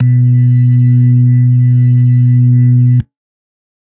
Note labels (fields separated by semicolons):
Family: organ; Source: electronic; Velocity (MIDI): 100; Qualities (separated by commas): dark